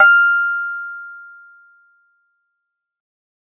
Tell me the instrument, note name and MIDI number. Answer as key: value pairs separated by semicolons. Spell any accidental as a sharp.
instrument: electronic keyboard; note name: F6; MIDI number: 89